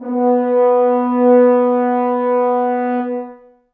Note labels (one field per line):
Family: brass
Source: acoustic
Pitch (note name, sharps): B3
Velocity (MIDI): 100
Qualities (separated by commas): long release, reverb